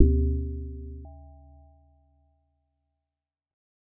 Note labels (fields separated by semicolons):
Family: mallet percussion; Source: synthesizer; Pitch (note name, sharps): D2; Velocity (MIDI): 50; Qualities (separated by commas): multiphonic